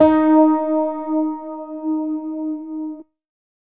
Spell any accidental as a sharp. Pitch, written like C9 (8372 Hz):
D#4 (311.1 Hz)